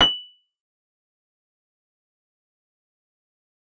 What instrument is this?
synthesizer keyboard